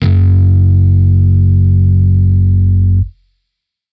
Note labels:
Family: bass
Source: electronic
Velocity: 75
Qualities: distorted

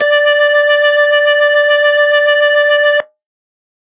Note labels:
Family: organ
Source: electronic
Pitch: D5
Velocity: 127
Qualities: distorted

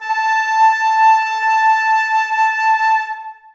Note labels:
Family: flute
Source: acoustic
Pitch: A5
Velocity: 75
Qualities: long release, reverb

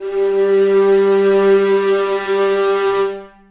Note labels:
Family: string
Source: acoustic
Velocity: 25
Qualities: long release, reverb

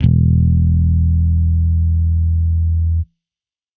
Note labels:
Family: bass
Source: electronic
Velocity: 100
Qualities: distorted

